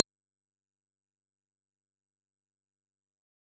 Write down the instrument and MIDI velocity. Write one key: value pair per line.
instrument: electronic guitar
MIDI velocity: 50